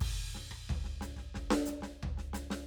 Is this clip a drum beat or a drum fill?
beat